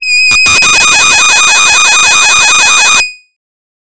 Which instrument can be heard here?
synthesizer voice